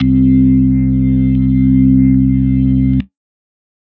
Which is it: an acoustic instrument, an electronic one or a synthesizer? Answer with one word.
electronic